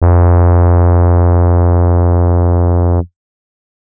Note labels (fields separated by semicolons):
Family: keyboard; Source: electronic; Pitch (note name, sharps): F2; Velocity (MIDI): 127; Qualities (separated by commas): dark